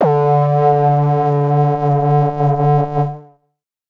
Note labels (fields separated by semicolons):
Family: synthesizer lead; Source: synthesizer; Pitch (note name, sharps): D3; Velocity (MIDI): 50; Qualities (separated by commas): distorted, multiphonic, non-linear envelope